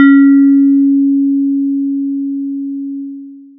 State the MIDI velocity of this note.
25